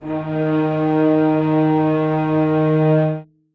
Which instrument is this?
acoustic string instrument